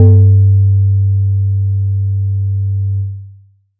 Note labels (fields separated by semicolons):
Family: mallet percussion; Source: acoustic; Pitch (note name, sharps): G2; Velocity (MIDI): 75; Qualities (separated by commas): long release